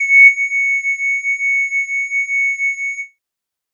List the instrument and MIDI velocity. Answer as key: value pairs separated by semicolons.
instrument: synthesizer flute; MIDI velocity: 50